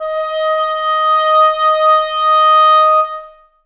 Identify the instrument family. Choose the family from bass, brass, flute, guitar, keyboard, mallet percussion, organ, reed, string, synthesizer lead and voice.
reed